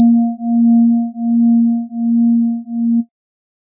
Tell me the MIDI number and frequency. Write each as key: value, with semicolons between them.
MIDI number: 58; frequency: 233.1 Hz